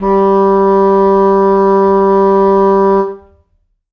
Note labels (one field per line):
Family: reed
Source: acoustic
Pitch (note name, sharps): G3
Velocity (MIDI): 25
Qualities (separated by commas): reverb